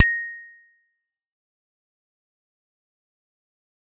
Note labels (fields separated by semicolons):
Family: mallet percussion; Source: acoustic; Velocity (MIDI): 100; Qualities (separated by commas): fast decay, percussive